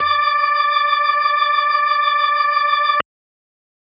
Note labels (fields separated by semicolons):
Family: organ; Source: electronic; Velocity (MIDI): 50